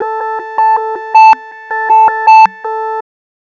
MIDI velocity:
75